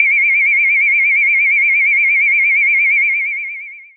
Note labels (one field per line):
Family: bass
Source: synthesizer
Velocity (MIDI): 127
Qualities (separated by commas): long release